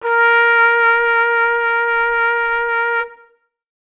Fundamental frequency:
466.2 Hz